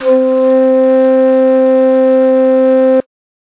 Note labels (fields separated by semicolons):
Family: flute; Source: acoustic; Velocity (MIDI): 100